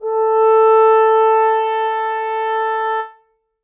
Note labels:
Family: brass; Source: acoustic; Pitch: A4; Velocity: 100; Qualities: reverb

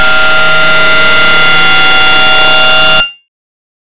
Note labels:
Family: bass; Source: synthesizer; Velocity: 50; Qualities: bright, distorted

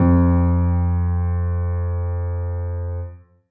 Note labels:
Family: keyboard; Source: acoustic; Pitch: F2; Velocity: 75

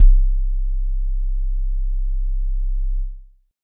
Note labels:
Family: keyboard; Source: electronic; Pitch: C1; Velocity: 25; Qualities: dark

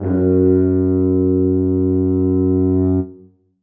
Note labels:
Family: brass; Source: acoustic; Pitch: F#2; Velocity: 127; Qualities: dark, reverb

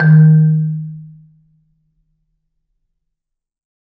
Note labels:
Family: mallet percussion; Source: acoustic; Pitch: D#3; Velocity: 75; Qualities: dark, reverb

